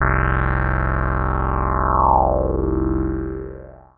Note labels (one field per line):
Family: synthesizer lead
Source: synthesizer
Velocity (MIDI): 75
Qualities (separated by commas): long release